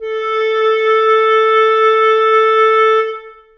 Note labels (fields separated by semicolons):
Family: reed; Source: acoustic; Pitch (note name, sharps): A4; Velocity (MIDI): 100; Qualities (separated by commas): reverb